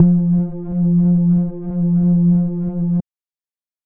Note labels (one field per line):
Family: bass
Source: synthesizer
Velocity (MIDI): 25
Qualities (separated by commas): dark